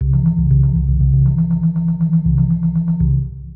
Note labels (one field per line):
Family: mallet percussion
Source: synthesizer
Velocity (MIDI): 50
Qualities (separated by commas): dark, long release, multiphonic, percussive, tempo-synced